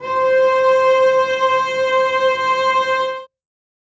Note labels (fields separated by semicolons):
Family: string; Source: acoustic; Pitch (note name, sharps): C5; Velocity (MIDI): 75; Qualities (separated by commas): reverb